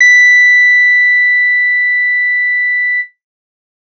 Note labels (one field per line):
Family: guitar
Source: electronic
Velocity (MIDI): 25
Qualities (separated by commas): bright